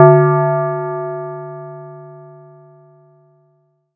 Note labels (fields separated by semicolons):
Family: mallet percussion; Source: acoustic; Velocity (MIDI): 50; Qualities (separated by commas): multiphonic